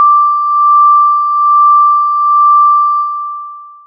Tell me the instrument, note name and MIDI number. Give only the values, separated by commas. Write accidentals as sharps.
synthesizer lead, D6, 86